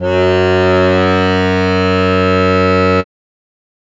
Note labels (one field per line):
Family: keyboard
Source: acoustic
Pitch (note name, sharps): F#2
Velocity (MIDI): 50